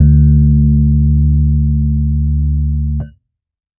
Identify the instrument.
electronic keyboard